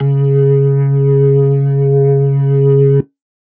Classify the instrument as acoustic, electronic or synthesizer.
electronic